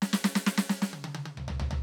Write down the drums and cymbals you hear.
snare, high tom and floor tom